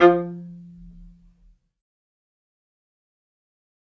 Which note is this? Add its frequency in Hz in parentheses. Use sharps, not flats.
F3 (174.6 Hz)